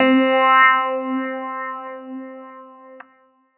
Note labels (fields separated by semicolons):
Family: keyboard; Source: electronic; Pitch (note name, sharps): C4; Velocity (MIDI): 100